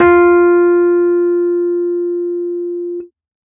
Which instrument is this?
electronic keyboard